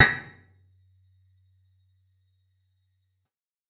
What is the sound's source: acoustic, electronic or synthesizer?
electronic